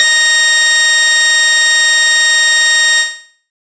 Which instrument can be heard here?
synthesizer bass